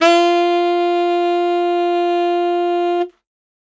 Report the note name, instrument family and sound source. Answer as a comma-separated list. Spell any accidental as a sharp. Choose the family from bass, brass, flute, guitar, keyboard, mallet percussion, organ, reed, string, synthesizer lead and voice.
F4, reed, acoustic